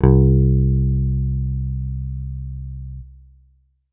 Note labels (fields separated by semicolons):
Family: guitar; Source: electronic; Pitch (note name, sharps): C2; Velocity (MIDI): 50